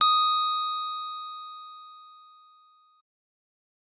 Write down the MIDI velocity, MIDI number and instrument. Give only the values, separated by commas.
100, 87, electronic keyboard